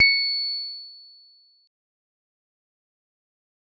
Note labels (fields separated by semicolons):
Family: mallet percussion; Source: acoustic; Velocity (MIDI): 50; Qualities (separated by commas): bright, fast decay